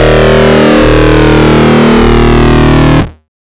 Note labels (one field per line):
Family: bass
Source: synthesizer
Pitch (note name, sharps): D#1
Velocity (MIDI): 127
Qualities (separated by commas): bright, distorted